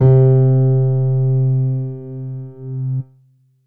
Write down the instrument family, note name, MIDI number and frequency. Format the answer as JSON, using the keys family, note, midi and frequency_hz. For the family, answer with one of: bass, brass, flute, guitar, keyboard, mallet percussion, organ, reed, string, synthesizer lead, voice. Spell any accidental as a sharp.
{"family": "keyboard", "note": "C3", "midi": 48, "frequency_hz": 130.8}